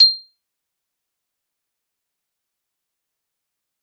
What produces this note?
acoustic mallet percussion instrument